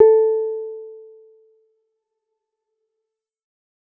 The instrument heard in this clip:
electronic keyboard